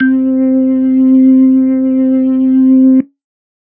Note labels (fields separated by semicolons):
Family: organ; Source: electronic; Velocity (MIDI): 75; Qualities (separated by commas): dark